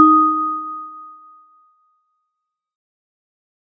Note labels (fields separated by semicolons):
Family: mallet percussion; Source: acoustic; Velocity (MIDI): 50; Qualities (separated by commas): fast decay